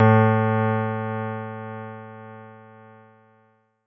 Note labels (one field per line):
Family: keyboard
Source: electronic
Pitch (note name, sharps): A2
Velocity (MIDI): 75